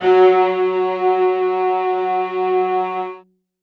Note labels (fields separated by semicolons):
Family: string; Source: acoustic; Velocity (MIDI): 127; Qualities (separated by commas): reverb